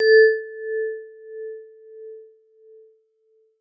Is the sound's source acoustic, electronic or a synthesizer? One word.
acoustic